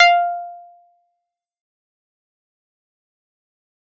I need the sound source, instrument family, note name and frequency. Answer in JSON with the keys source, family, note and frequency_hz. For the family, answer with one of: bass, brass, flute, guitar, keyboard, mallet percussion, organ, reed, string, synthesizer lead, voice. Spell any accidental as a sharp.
{"source": "electronic", "family": "keyboard", "note": "F5", "frequency_hz": 698.5}